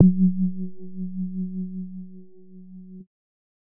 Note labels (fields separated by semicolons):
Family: bass; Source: synthesizer; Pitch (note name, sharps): F#3; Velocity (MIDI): 25; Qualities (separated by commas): dark, distorted